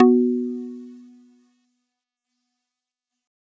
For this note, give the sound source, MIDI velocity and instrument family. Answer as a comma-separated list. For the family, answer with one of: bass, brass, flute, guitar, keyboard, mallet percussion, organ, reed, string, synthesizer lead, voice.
acoustic, 50, mallet percussion